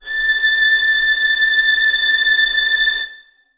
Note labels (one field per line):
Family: string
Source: acoustic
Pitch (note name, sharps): A6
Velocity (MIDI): 50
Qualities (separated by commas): bright, reverb